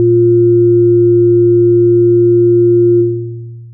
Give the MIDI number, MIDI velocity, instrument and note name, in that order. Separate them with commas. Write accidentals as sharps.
46, 50, synthesizer lead, A#2